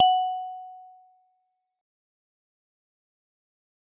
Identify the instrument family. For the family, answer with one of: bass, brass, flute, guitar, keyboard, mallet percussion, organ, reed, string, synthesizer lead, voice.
mallet percussion